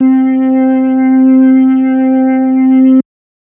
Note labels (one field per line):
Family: organ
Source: electronic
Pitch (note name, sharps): C4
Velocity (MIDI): 75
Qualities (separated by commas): distorted